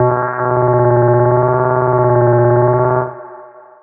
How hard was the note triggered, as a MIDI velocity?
75